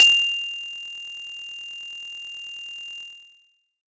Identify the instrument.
acoustic mallet percussion instrument